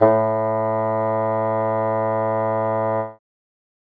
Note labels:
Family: reed; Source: acoustic; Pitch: A2; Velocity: 75

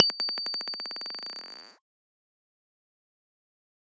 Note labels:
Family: guitar; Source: electronic; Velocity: 75; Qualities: fast decay

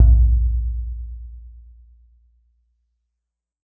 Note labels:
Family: mallet percussion; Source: acoustic; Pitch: A#1; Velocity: 127; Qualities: dark, reverb

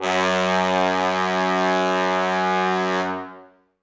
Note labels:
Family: brass; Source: acoustic; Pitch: F#2; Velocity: 127; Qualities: bright, reverb

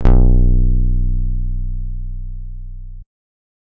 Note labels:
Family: guitar; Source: electronic; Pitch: B0; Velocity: 50

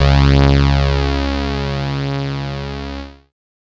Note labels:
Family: bass; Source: synthesizer; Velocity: 127; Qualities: bright, distorted

